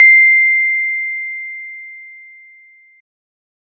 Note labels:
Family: organ; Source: electronic; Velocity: 100

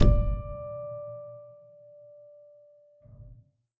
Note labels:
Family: keyboard; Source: acoustic; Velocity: 50; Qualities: dark, reverb

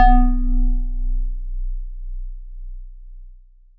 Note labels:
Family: mallet percussion; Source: acoustic; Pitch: B0; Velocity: 100; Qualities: long release

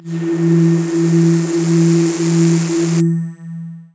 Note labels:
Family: voice; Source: synthesizer; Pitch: E3; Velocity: 100; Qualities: distorted, long release

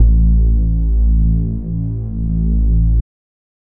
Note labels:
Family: bass; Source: synthesizer; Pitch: A1; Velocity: 127; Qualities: dark

